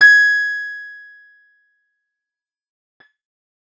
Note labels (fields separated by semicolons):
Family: guitar; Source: acoustic; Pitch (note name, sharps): G#6; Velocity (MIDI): 50; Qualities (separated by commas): bright, distorted, fast decay